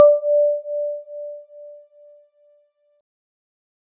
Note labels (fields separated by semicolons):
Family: keyboard; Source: electronic; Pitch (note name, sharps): D5; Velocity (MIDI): 75; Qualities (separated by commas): dark